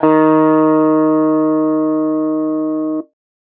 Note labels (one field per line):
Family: guitar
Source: electronic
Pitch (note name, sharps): D#3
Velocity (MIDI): 50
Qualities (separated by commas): distorted